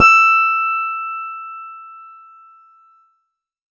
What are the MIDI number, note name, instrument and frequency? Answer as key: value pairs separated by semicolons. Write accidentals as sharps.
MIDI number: 88; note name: E6; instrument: electronic keyboard; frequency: 1319 Hz